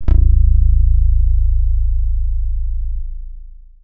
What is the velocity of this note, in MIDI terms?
100